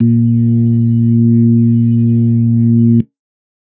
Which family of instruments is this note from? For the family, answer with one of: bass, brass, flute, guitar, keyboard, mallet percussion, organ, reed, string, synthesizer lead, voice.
organ